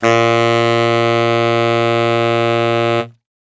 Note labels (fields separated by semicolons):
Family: reed; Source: acoustic; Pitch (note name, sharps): A#2; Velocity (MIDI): 100